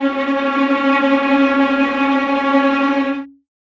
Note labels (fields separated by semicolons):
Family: string; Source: acoustic; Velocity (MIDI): 50; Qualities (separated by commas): bright, non-linear envelope, reverb